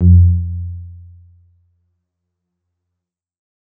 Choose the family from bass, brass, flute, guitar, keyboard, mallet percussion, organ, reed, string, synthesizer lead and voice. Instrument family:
keyboard